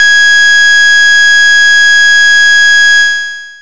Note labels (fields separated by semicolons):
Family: bass; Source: synthesizer; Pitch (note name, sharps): G#6; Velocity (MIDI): 50; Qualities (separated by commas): bright, distorted, long release